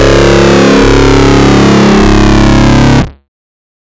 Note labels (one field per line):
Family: bass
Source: synthesizer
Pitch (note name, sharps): C#1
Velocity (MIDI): 127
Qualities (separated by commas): bright, distorted